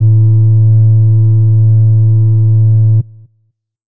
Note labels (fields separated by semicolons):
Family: flute; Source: acoustic; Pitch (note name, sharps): A2; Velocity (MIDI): 50; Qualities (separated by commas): dark